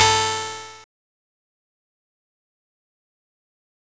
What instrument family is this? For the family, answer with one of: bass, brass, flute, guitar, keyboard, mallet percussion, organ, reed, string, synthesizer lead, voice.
guitar